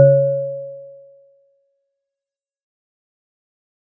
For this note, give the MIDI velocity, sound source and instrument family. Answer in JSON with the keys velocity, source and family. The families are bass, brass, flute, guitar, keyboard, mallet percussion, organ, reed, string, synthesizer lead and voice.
{"velocity": 127, "source": "acoustic", "family": "mallet percussion"}